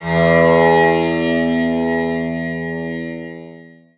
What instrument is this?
acoustic guitar